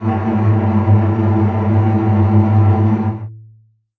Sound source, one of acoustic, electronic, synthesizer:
acoustic